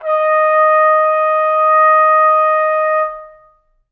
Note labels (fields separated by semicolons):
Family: brass; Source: acoustic; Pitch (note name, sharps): D#5; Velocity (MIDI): 50; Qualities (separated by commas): reverb